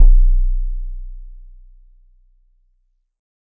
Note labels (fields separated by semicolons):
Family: keyboard; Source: electronic; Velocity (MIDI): 25